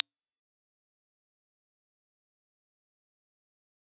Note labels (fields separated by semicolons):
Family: mallet percussion; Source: acoustic; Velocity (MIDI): 100; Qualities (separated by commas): bright, fast decay, percussive